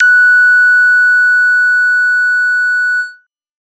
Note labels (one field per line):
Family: bass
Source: synthesizer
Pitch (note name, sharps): F#6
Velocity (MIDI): 25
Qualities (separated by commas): bright, distorted